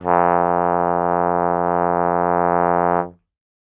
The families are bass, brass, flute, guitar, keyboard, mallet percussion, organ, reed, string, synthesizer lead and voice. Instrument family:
brass